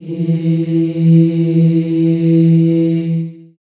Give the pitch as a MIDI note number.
52